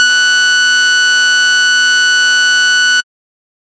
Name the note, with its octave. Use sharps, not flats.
F#6